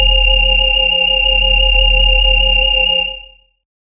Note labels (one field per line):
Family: mallet percussion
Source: electronic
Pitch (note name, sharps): F1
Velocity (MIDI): 127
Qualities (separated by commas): bright, distorted, multiphonic